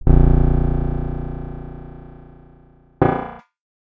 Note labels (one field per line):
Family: guitar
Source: acoustic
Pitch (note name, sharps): A#0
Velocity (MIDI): 25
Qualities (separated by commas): distorted